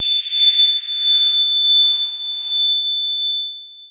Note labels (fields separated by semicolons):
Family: keyboard; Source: electronic; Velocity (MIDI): 75; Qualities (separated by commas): bright, long release